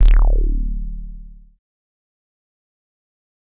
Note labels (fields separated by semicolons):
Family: bass; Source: synthesizer; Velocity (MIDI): 75; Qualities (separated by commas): distorted, fast decay